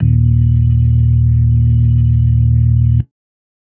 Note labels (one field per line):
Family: organ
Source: electronic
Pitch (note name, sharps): D#1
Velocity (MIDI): 127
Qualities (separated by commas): dark